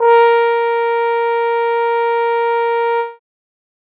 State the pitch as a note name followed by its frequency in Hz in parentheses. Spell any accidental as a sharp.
A#4 (466.2 Hz)